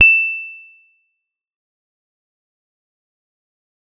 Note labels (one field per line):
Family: guitar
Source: electronic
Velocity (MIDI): 75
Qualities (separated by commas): fast decay, percussive